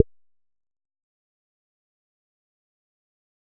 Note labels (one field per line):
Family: bass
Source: synthesizer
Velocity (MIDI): 75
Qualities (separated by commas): fast decay, percussive